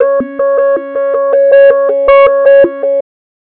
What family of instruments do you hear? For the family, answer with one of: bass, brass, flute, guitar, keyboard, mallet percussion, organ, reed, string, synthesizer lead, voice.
bass